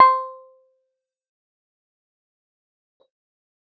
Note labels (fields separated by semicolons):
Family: keyboard; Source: electronic; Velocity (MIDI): 50; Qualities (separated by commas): fast decay, percussive